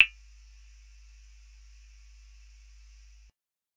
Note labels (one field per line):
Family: bass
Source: synthesizer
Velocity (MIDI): 75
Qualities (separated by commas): percussive